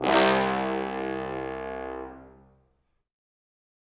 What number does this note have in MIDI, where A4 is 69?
36